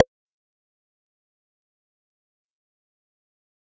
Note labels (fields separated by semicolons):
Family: bass; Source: synthesizer; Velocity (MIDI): 50; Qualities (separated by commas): percussive